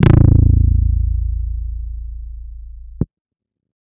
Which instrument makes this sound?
electronic guitar